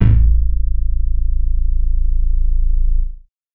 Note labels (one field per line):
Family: bass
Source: synthesizer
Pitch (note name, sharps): A0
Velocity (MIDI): 50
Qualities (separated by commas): distorted